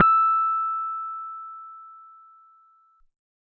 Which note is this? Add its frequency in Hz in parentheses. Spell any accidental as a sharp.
E6 (1319 Hz)